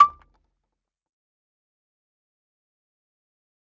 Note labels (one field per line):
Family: mallet percussion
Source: acoustic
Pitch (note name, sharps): D6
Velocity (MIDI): 100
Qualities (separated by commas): fast decay, percussive, reverb